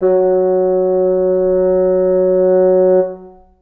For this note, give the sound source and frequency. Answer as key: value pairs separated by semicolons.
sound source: acoustic; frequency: 185 Hz